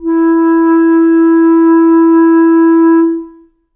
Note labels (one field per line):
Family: reed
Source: acoustic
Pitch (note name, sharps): E4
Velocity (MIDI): 25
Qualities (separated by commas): long release, reverb